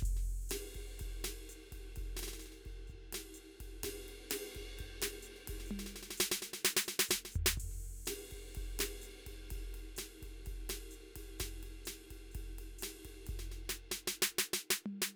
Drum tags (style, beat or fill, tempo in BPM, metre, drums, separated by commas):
bossa nova, beat, 127 BPM, 4/4, crash, ride, hi-hat pedal, snare, mid tom, floor tom, kick